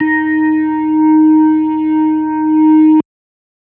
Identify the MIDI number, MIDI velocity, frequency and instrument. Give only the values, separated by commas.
63, 25, 311.1 Hz, electronic organ